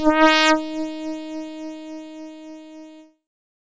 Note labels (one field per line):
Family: keyboard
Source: synthesizer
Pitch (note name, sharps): D#4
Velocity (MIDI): 100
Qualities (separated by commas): bright, distorted